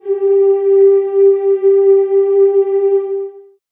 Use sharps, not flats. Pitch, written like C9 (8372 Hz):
G4 (392 Hz)